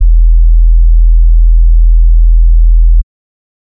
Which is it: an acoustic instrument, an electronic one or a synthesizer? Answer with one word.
synthesizer